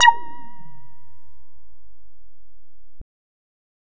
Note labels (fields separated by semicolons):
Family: bass; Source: synthesizer; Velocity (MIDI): 50; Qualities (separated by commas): distorted